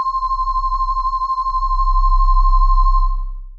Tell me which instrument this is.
electronic mallet percussion instrument